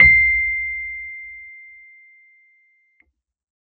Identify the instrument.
electronic keyboard